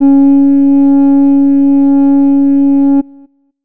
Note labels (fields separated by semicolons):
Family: flute; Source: acoustic; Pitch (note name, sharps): C#4; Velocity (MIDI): 127; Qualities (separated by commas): dark